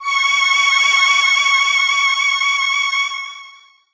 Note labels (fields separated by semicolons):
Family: voice; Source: synthesizer; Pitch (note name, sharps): C#6; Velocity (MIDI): 100; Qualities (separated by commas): bright, distorted, long release